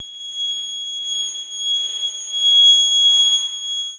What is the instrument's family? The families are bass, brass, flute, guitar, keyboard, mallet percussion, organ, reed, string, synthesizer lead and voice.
keyboard